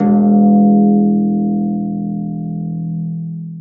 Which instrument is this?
acoustic string instrument